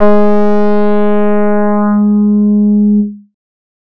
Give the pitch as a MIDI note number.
56